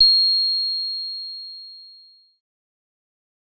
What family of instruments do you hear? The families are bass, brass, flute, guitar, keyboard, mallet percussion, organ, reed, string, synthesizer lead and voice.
bass